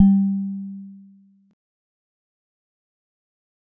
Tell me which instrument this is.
acoustic mallet percussion instrument